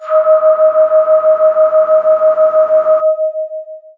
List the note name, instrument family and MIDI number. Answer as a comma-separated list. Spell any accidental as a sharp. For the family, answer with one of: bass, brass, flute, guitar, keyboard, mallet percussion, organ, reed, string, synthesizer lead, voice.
D#5, voice, 75